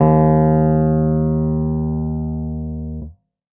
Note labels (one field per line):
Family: keyboard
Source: electronic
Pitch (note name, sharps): D#2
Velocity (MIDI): 75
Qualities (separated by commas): distorted